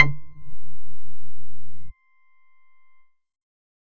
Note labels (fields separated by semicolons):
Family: bass; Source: synthesizer; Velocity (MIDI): 50; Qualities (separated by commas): distorted